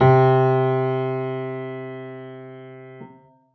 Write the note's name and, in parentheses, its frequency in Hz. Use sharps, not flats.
C3 (130.8 Hz)